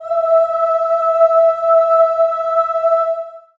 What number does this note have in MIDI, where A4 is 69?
76